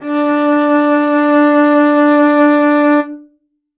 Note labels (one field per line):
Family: string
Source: acoustic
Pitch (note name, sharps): D4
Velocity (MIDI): 25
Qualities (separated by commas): reverb